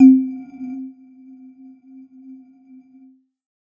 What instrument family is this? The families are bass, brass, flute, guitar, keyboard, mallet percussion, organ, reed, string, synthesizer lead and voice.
mallet percussion